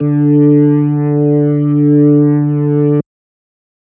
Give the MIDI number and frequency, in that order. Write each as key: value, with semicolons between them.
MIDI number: 50; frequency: 146.8 Hz